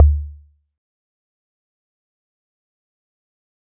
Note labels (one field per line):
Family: mallet percussion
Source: acoustic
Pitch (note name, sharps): D2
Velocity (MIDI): 50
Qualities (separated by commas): fast decay, percussive